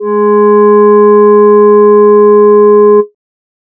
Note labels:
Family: voice; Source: synthesizer; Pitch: G#3; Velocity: 127

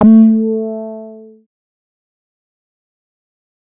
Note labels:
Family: bass; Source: synthesizer; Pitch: A3; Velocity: 100; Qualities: distorted, fast decay

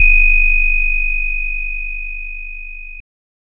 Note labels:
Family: guitar; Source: synthesizer; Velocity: 50; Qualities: bright, distorted

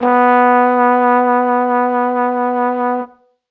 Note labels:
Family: brass; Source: acoustic; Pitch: B3; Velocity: 25

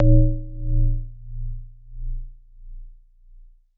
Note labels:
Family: mallet percussion; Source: acoustic; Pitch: A#0; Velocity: 75; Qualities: dark, long release, non-linear envelope

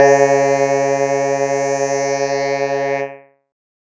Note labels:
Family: keyboard; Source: electronic; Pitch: C#3; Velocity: 100; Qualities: bright, distorted, multiphonic

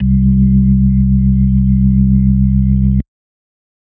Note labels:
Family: organ; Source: electronic; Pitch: C2; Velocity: 100; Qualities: dark

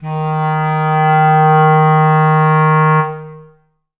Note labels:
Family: reed; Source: acoustic; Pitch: D#3; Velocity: 127; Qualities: long release, reverb

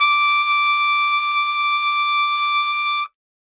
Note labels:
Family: brass; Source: acoustic; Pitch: D6; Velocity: 127

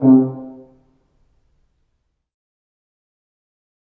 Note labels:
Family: brass; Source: acoustic; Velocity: 50; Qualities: dark, fast decay, percussive, reverb

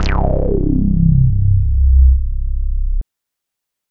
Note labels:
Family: bass; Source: synthesizer; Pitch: C1; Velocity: 75; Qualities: distorted

